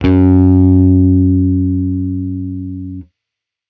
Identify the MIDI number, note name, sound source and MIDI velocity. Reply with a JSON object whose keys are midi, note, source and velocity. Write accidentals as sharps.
{"midi": 42, "note": "F#2", "source": "electronic", "velocity": 75}